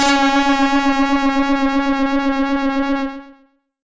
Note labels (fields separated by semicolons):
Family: bass; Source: synthesizer; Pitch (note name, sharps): C#4; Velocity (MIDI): 127; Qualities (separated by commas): bright, distorted, tempo-synced